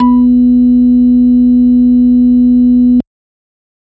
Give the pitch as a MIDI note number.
59